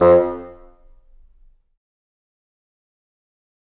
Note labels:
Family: reed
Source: acoustic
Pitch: F2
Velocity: 127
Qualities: fast decay, percussive, reverb

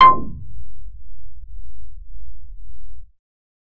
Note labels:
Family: bass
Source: synthesizer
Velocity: 75

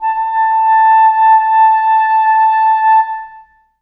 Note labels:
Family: reed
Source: acoustic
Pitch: A5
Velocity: 25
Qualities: long release, reverb

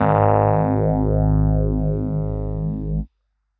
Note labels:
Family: keyboard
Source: electronic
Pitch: G#1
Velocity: 100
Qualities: distorted

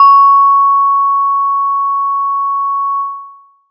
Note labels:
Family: mallet percussion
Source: acoustic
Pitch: C#6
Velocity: 75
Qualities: long release

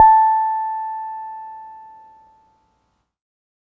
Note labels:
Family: keyboard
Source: electronic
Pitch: A5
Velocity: 50

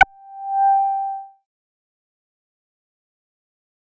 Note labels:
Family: bass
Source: synthesizer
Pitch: G5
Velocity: 127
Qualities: fast decay

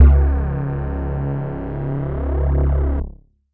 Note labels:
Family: keyboard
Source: electronic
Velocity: 127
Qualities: distorted

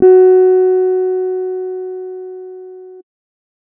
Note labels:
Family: keyboard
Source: electronic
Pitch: F#4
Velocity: 25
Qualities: dark

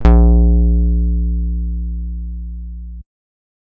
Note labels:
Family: guitar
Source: electronic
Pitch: A#1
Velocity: 75

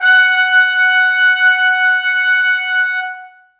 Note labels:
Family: brass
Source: acoustic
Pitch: F#5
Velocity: 100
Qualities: reverb

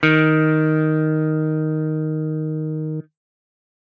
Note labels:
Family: guitar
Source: electronic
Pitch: D#3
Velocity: 100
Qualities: distorted

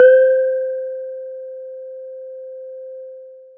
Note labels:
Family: mallet percussion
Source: acoustic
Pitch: C5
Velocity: 50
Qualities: long release

